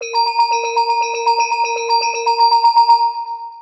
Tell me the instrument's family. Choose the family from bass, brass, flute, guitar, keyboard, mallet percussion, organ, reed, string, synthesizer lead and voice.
mallet percussion